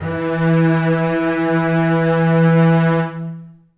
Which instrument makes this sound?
acoustic string instrument